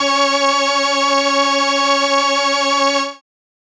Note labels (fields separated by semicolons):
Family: keyboard; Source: synthesizer; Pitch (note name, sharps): C#4; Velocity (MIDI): 127; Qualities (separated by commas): bright